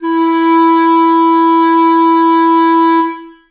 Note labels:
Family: reed; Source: acoustic; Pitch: E4; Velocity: 127; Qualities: reverb

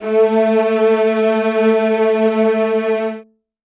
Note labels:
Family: string; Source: acoustic; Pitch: A3; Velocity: 100; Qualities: reverb

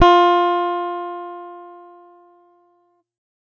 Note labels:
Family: guitar; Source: electronic; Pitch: F4; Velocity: 50

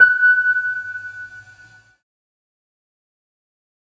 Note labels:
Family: keyboard; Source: electronic; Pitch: F#6; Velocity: 127; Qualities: fast decay

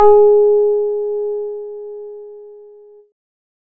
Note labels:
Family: keyboard; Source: electronic; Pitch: G#4; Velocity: 100; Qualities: distorted

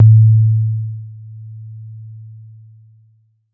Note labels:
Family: keyboard; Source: electronic; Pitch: A2; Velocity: 50; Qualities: dark

